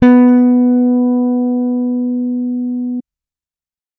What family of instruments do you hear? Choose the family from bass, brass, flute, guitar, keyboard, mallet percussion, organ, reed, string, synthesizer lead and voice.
bass